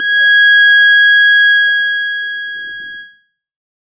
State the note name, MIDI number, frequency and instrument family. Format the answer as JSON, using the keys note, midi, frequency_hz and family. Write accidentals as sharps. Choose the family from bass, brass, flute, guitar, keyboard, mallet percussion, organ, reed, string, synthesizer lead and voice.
{"note": "G#6", "midi": 92, "frequency_hz": 1661, "family": "keyboard"}